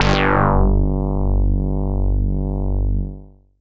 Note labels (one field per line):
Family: bass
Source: synthesizer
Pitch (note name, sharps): G1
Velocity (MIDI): 100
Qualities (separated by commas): bright, distorted, tempo-synced